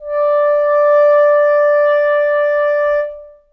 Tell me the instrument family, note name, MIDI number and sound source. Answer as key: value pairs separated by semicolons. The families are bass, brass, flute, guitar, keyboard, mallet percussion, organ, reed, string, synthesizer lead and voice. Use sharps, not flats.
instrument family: reed; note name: D5; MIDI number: 74; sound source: acoustic